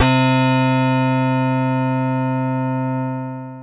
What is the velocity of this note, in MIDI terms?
75